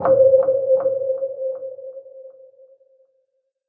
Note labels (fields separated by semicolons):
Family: synthesizer lead; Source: synthesizer; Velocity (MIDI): 75; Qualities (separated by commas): non-linear envelope, reverb